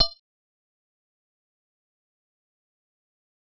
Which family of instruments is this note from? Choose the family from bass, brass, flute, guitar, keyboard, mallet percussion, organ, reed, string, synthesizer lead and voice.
mallet percussion